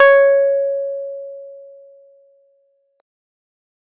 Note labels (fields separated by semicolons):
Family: keyboard; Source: electronic; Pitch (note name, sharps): C#5; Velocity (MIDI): 100